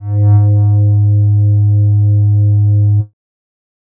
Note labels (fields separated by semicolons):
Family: bass; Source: synthesizer; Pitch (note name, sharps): G#2; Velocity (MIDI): 100; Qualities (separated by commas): dark